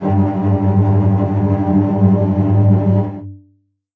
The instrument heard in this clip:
acoustic string instrument